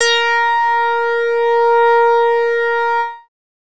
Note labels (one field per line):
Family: bass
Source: synthesizer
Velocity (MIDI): 75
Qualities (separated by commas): distorted